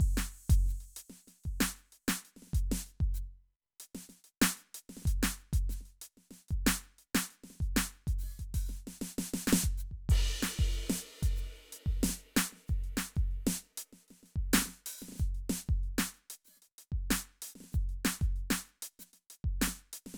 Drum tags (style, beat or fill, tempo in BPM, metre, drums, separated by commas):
funk, beat, 95 BPM, 4/4, crash, ride, closed hi-hat, open hi-hat, hi-hat pedal, snare, kick